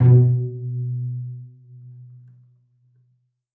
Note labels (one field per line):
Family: string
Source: acoustic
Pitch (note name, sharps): B2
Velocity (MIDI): 50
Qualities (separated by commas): dark, reverb